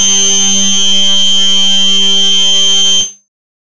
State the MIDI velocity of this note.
75